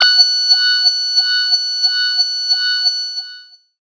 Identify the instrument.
synthesizer voice